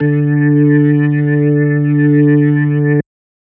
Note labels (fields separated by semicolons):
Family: organ; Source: electronic; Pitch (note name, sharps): D3; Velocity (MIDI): 100; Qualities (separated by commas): distorted